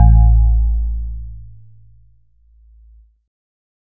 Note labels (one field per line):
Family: keyboard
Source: electronic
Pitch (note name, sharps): A1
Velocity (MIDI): 100